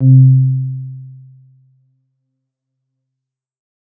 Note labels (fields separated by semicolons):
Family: keyboard; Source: electronic; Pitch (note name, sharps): C3; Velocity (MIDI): 50; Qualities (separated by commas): dark